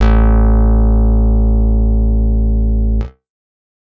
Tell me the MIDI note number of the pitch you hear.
33